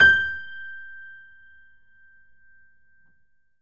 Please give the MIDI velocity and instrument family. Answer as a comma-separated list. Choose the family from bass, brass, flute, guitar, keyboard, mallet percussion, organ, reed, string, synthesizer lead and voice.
100, keyboard